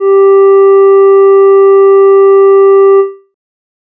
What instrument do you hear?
synthesizer flute